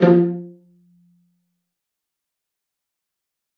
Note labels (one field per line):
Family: string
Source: acoustic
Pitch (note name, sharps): F3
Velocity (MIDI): 75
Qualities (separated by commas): dark, fast decay, percussive, reverb